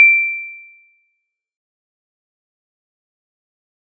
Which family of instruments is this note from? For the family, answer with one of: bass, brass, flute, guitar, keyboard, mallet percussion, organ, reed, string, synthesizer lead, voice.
mallet percussion